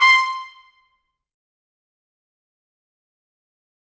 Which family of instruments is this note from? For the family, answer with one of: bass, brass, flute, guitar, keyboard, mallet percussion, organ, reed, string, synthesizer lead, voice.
brass